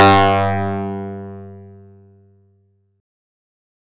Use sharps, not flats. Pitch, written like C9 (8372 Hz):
G2 (98 Hz)